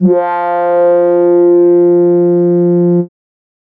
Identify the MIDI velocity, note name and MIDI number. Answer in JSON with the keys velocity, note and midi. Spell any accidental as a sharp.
{"velocity": 25, "note": "F3", "midi": 53}